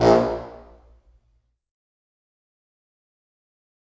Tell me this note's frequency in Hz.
58.27 Hz